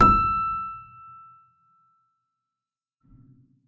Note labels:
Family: keyboard; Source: acoustic; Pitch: E6; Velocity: 75; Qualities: reverb

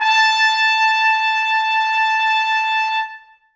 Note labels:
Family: brass; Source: acoustic; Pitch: A5; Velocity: 127; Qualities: bright, reverb

